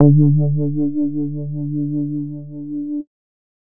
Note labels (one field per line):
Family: bass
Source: synthesizer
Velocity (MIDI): 50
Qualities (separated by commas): dark, distorted